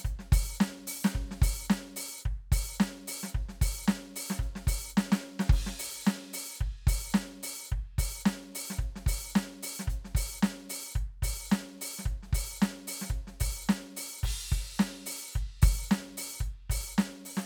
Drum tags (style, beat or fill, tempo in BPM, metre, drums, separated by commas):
swing, beat, 110 BPM, 4/4, crash, closed hi-hat, open hi-hat, hi-hat pedal, snare, kick